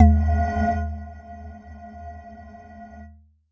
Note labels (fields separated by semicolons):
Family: mallet percussion; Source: electronic; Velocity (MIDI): 127; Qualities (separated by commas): dark, non-linear envelope